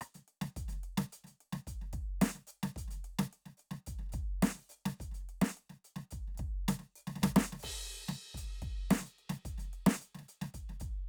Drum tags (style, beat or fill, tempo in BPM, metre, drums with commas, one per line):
ijexá
beat
108 BPM
4/4
crash, closed hi-hat, open hi-hat, hi-hat pedal, snare, cross-stick, kick